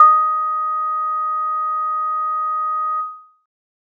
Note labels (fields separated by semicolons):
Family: keyboard; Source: electronic; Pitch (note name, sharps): D#6; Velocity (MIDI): 50